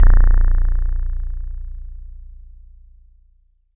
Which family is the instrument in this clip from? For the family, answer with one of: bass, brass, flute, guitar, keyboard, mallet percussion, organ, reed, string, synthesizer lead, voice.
bass